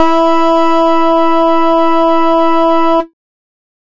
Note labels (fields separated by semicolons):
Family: bass; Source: synthesizer; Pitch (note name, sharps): E4; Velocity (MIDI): 100; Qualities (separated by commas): bright, distorted, multiphonic, tempo-synced